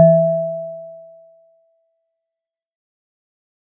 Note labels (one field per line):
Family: mallet percussion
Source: acoustic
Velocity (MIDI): 75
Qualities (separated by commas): fast decay